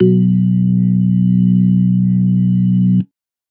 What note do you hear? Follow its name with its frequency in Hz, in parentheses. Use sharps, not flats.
B1 (61.74 Hz)